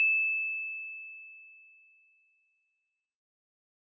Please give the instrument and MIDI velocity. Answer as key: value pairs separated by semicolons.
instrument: acoustic mallet percussion instrument; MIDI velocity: 127